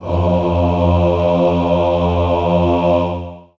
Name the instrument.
acoustic voice